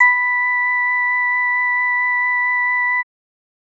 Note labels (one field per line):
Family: organ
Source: electronic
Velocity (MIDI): 127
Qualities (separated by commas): multiphonic